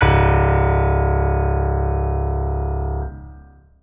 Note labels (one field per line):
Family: organ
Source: electronic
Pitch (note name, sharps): C#1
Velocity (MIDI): 75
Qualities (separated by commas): long release, reverb